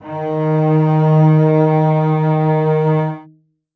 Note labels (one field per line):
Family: string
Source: acoustic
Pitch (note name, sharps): D#3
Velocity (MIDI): 50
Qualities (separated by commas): reverb